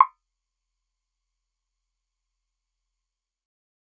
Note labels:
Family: bass; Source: synthesizer; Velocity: 127; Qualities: percussive

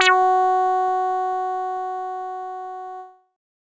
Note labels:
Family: bass; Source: synthesizer; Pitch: F#4; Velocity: 127; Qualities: distorted

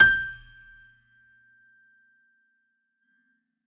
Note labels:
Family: keyboard; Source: acoustic; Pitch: G6; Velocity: 127; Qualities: percussive, reverb

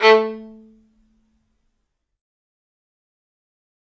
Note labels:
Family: string; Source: acoustic; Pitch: A3; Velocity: 127; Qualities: fast decay, percussive, reverb

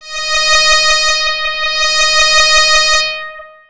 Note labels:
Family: bass; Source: synthesizer; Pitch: D#5; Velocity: 127; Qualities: bright, distorted, long release, tempo-synced

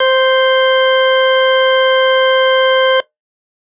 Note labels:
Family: organ; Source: electronic; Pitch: C5; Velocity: 50

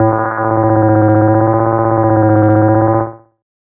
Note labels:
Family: bass; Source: synthesizer; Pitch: A2; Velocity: 127; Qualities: distorted, tempo-synced

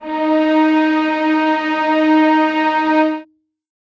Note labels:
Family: string; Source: acoustic; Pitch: D#4; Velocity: 25; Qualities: reverb

